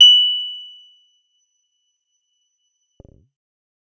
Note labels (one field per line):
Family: bass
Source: synthesizer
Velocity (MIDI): 50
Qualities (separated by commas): bright, percussive